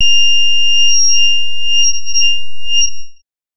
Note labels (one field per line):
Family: bass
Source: synthesizer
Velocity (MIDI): 50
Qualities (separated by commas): bright, distorted, non-linear envelope